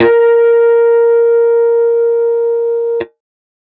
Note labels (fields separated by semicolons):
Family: guitar; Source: electronic; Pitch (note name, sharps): A#4; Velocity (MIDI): 50; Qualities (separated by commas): distorted